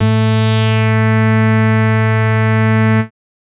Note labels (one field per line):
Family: bass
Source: synthesizer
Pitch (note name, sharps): A2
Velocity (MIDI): 127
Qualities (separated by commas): bright, distorted